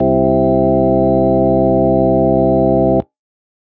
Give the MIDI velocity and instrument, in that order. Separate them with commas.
50, electronic organ